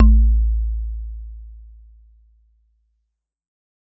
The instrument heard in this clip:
acoustic mallet percussion instrument